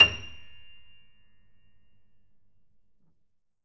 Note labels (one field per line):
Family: keyboard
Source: acoustic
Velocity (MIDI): 100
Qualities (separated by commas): reverb